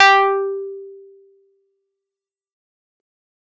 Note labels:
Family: keyboard; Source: electronic; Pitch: G4; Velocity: 127; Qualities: distorted, fast decay

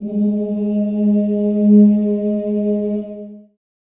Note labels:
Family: voice; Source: acoustic; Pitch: G#3; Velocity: 50; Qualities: reverb

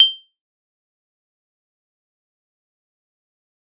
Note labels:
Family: mallet percussion; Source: acoustic; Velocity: 75; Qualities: bright, fast decay, percussive

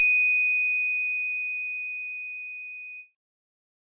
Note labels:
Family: organ; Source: electronic; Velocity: 75; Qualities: bright

